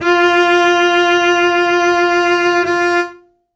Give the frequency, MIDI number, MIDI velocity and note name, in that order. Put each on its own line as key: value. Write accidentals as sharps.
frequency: 349.2 Hz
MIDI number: 65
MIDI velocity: 100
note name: F4